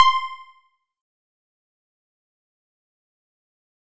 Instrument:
synthesizer bass